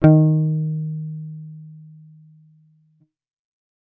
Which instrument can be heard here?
electronic bass